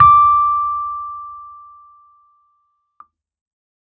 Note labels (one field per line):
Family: keyboard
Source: electronic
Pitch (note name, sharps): D6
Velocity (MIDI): 100